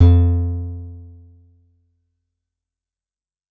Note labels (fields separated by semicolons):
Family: guitar; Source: acoustic; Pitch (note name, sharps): F2; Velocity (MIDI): 25; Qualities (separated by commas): fast decay